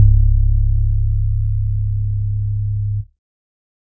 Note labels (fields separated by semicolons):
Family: organ; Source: electronic; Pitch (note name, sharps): C#1; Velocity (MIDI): 25; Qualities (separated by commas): dark